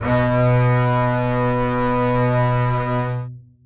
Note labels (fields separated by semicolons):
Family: string; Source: acoustic; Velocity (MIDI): 100; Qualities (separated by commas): long release, reverb